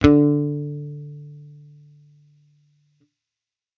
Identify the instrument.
electronic bass